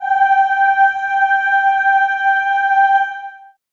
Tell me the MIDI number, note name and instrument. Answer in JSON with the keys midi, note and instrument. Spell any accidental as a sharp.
{"midi": 79, "note": "G5", "instrument": "acoustic voice"}